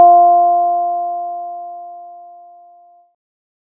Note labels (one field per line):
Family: bass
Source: synthesizer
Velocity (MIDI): 25